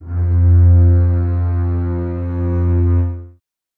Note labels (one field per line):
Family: string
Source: acoustic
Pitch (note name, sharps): F2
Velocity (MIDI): 25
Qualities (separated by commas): dark, reverb